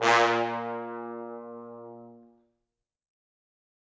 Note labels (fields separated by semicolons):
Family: brass; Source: acoustic; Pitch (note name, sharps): A#2; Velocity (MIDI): 127; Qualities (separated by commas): bright, fast decay, reverb